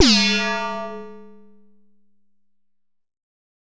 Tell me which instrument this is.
synthesizer bass